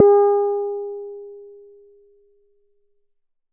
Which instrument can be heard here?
synthesizer bass